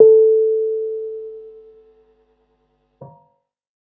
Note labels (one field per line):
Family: keyboard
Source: electronic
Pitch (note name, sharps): A4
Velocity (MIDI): 25